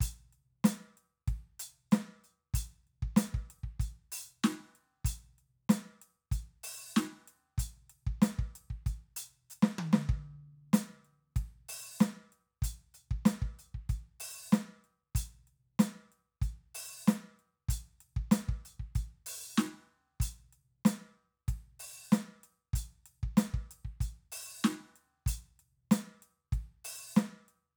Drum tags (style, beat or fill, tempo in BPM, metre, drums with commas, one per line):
funk
beat
95 BPM
4/4
closed hi-hat, open hi-hat, hi-hat pedal, snare, high tom, kick